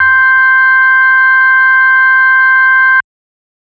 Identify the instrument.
electronic organ